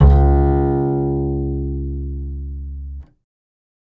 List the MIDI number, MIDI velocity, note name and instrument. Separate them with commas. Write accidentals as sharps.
37, 127, C#2, electronic bass